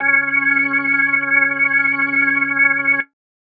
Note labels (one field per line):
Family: organ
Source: electronic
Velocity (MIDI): 75